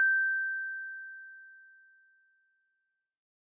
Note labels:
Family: mallet percussion; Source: acoustic; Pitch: G6; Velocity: 100; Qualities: bright

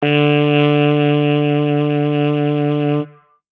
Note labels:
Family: reed; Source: acoustic; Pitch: D3; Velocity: 25

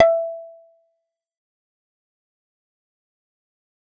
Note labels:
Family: bass; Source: synthesizer; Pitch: E5; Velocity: 100; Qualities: fast decay, percussive

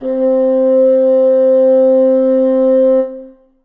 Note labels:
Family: reed; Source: acoustic; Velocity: 50; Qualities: reverb

